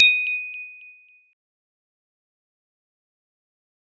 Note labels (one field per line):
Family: mallet percussion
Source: acoustic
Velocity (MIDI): 25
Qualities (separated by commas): fast decay